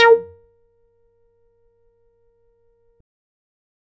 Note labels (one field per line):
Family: bass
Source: synthesizer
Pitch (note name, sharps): A#4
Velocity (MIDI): 50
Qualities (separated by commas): distorted, percussive